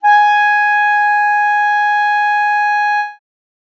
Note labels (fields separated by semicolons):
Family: reed; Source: acoustic; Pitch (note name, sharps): G#5; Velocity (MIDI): 127